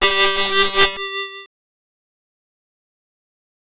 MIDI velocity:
25